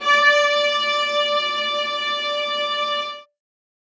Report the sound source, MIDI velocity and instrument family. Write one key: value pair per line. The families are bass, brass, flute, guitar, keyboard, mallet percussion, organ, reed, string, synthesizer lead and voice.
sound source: acoustic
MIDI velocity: 127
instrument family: string